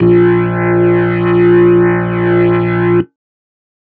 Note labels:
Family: organ; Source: electronic; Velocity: 25

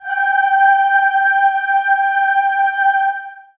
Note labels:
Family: voice; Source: acoustic; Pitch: G5; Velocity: 75; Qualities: long release, reverb

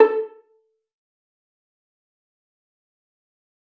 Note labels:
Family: string; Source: acoustic; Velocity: 127; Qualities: fast decay, percussive, reverb

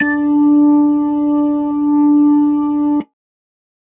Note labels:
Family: organ; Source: electronic; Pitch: D4; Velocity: 25

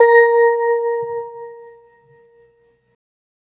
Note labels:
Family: organ; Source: electronic; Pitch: A#4; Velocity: 50

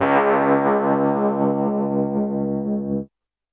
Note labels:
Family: keyboard; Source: electronic; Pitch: C#2; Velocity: 127; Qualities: distorted

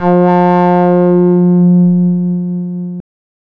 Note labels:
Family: bass; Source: synthesizer; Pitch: F3; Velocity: 127; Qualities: distorted, non-linear envelope

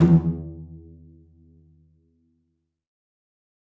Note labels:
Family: string; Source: acoustic; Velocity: 127; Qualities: dark, fast decay, percussive, reverb

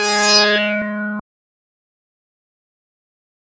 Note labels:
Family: bass; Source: synthesizer; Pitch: G#3; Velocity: 50; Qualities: distorted, fast decay

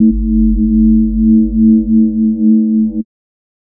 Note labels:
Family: mallet percussion; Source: synthesizer; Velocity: 25; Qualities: multiphonic, non-linear envelope

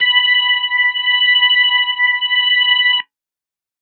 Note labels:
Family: organ; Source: electronic; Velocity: 25; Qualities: distorted

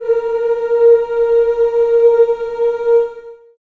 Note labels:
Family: voice; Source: acoustic; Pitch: A#4; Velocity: 50; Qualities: long release, reverb

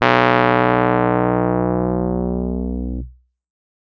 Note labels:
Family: keyboard; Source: electronic; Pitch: B1; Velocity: 127; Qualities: distorted

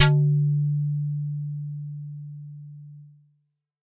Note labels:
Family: bass; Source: synthesizer; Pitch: D3; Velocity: 25; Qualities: distorted

